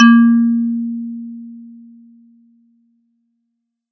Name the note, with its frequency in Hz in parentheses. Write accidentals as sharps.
A#3 (233.1 Hz)